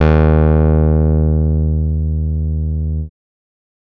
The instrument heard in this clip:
synthesizer bass